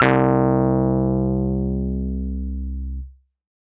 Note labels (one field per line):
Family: keyboard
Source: electronic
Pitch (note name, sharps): C2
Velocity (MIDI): 127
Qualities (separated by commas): distorted